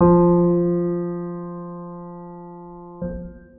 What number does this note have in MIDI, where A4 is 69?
53